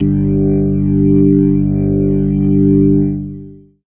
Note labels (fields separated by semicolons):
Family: organ; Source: electronic; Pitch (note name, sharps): G1; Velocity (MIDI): 100; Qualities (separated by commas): distorted, long release